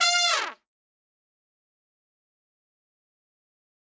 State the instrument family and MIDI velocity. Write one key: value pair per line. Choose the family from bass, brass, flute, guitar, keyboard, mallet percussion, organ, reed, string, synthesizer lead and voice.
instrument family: brass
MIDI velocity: 127